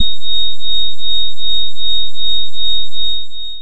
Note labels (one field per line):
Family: bass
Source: synthesizer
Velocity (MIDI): 50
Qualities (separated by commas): long release